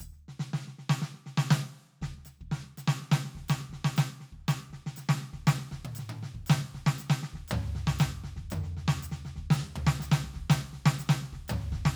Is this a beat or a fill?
beat